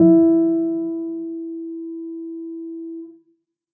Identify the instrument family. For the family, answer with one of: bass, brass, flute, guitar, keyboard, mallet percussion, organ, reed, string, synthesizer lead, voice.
keyboard